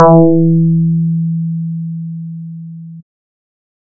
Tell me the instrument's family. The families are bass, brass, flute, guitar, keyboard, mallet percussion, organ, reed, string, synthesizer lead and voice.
bass